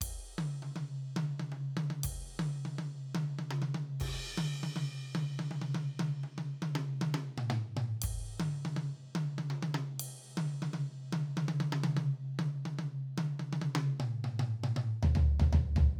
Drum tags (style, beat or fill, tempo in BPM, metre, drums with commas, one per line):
jazz
beat
120 BPM
4/4
ride, open hi-hat, high tom, mid tom, floor tom, kick